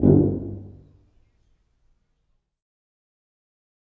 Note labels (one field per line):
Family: brass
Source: acoustic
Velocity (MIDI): 25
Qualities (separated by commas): dark, fast decay, reverb